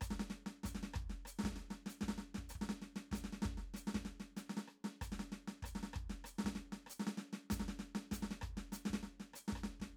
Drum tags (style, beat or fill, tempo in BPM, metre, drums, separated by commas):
maracatu, beat, 96 BPM, 4/4, hi-hat pedal, snare, cross-stick, kick